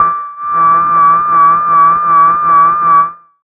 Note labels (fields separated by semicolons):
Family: bass; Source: synthesizer; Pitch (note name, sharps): D6; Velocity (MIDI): 100; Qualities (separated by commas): tempo-synced